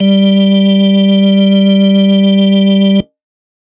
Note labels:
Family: organ; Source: electronic; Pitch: G3; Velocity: 50; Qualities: distorted

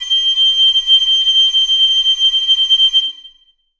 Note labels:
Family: reed; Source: acoustic; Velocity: 50; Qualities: bright, reverb

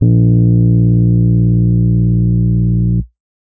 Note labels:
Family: keyboard; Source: electronic; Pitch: A#1; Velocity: 75

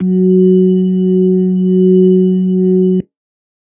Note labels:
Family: organ; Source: electronic; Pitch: F#3; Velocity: 25; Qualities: dark

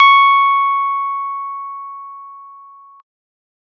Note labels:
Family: keyboard; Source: electronic; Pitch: C#6; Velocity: 100

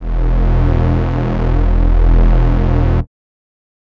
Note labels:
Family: reed; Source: acoustic; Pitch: E1; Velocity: 50

